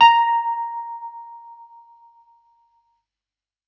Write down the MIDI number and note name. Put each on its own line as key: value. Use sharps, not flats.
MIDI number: 82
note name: A#5